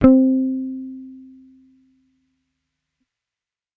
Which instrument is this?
electronic bass